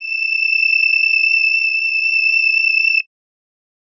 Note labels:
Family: reed; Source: acoustic; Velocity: 75; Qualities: bright

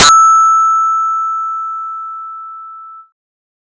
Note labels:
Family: bass; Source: synthesizer; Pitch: E6; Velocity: 50; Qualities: bright

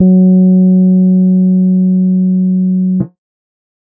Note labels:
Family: keyboard; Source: electronic; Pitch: F#3; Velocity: 50; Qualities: dark

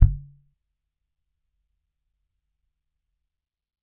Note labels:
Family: bass; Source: electronic; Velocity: 25; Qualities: percussive

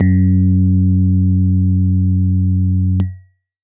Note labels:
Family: keyboard; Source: electronic; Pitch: F#2; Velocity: 75

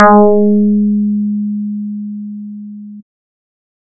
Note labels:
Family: bass; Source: synthesizer; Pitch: G#3; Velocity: 127

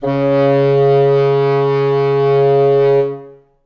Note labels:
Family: reed; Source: acoustic; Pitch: C#3; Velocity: 100; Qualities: reverb

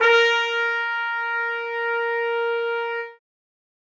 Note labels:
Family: brass; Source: acoustic; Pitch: A#4; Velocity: 75; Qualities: reverb

